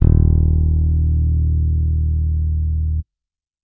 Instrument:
electronic bass